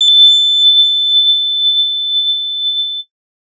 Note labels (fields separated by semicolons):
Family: bass; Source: synthesizer; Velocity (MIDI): 127; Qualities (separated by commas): bright, distorted